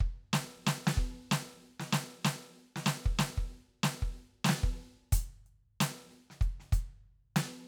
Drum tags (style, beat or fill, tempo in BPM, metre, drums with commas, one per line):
hip-hop
beat
94 BPM
4/4
crash, closed hi-hat, snare, kick